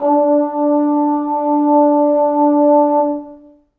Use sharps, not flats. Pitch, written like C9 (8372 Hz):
D4 (293.7 Hz)